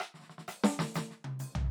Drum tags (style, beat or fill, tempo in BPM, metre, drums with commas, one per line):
Purdie shuffle
fill
130 BPM
4/4
hi-hat pedal, snare, cross-stick, high tom, floor tom